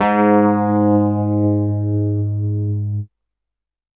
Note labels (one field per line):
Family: keyboard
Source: electronic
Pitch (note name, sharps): G#2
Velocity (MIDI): 127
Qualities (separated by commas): distorted